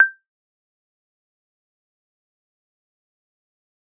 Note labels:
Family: mallet percussion; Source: acoustic; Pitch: G6; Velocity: 127; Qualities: dark, fast decay, percussive, reverb

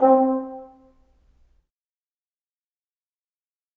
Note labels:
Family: brass; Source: acoustic; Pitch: C4; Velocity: 25; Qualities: dark, fast decay, percussive, reverb

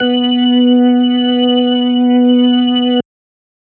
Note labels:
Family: organ; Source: electronic; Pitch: B3; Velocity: 50; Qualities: distorted

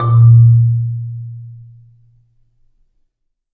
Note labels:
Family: mallet percussion; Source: acoustic; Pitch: A#2; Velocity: 50; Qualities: dark, reverb

